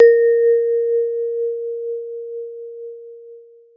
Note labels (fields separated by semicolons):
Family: mallet percussion; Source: acoustic; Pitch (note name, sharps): A#4; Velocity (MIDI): 127; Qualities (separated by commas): long release